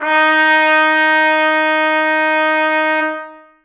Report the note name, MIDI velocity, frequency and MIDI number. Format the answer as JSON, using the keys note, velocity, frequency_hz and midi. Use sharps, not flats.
{"note": "D#4", "velocity": 100, "frequency_hz": 311.1, "midi": 63}